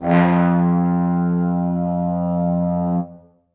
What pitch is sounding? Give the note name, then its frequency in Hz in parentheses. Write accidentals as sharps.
F2 (87.31 Hz)